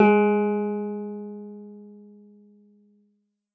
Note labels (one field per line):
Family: guitar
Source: synthesizer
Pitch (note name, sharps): G#3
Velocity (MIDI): 127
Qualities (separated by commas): dark